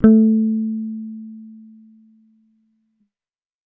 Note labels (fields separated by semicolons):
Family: bass; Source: electronic; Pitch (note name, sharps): A3; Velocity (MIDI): 25